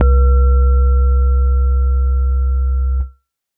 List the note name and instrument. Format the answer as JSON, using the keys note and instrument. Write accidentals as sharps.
{"note": "C2", "instrument": "electronic keyboard"}